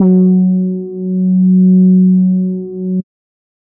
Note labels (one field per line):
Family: bass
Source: synthesizer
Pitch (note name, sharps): F#3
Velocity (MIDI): 75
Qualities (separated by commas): dark